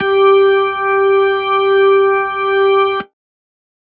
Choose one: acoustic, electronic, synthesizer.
electronic